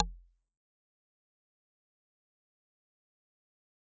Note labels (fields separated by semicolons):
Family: mallet percussion; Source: acoustic; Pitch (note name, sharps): F1; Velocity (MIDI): 75; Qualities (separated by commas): fast decay, percussive